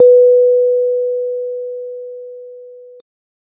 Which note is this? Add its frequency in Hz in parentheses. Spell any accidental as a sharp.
B4 (493.9 Hz)